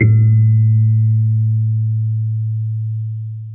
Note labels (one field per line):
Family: mallet percussion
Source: acoustic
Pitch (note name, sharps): A2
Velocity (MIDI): 25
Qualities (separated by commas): dark, long release, reverb